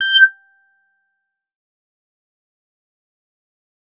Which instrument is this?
synthesizer bass